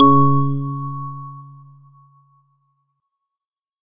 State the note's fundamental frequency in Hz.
138.6 Hz